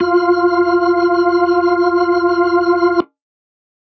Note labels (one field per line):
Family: organ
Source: electronic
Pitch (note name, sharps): F4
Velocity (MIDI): 127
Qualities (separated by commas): reverb